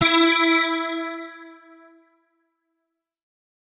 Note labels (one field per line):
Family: guitar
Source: electronic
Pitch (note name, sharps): E4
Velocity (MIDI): 75